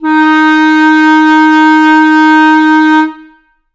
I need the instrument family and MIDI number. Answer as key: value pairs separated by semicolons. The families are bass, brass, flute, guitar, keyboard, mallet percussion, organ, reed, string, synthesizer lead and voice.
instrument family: reed; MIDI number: 63